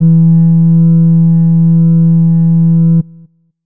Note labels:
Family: flute; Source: acoustic; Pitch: E3; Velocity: 75; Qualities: dark

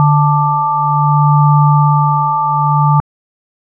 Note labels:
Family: organ; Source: electronic; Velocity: 25

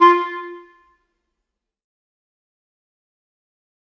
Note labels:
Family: reed; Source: acoustic; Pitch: F4; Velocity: 100; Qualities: fast decay, percussive, reverb

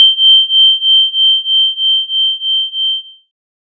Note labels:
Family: synthesizer lead; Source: synthesizer; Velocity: 100; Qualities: bright

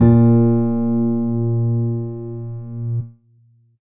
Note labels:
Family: keyboard; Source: electronic; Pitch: A#2; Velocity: 25; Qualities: dark

